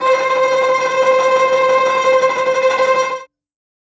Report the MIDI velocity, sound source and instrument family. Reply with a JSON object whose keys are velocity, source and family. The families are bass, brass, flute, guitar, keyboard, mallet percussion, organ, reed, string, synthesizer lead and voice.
{"velocity": 127, "source": "acoustic", "family": "string"}